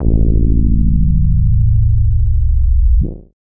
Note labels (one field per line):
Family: bass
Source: synthesizer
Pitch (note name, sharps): A-1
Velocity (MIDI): 25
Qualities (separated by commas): distorted, multiphonic